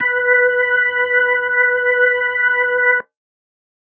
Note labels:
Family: organ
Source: electronic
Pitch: B4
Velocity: 50

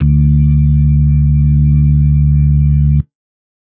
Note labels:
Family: organ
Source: electronic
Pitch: D2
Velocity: 75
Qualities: dark

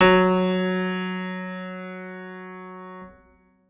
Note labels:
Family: organ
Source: electronic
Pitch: F#3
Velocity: 100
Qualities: reverb

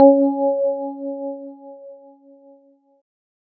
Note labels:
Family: keyboard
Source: electronic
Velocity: 75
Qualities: dark

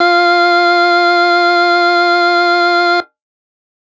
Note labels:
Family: organ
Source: electronic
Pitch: F4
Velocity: 25

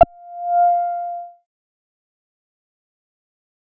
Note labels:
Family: bass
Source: synthesizer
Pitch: F5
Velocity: 25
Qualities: distorted, fast decay

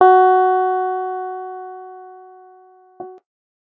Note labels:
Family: guitar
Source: electronic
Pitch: F#4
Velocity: 25

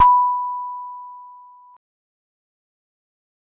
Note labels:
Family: mallet percussion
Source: acoustic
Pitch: B5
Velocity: 25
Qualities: fast decay

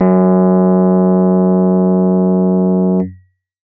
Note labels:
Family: keyboard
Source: electronic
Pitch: F#2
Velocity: 127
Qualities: distorted

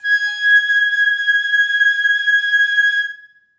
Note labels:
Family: flute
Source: acoustic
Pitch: G#6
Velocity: 100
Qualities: reverb

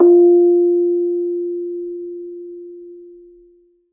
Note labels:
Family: mallet percussion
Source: acoustic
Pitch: F4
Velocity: 127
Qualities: reverb

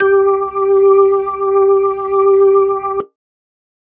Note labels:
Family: organ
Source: electronic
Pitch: G4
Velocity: 127

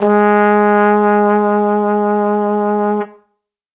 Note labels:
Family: brass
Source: acoustic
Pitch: G#3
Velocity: 75

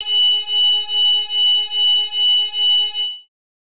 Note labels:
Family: bass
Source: synthesizer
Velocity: 25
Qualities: bright, distorted

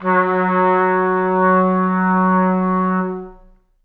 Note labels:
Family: brass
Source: acoustic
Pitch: F#3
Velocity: 25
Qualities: long release, reverb

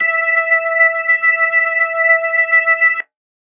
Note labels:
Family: organ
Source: electronic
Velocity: 100

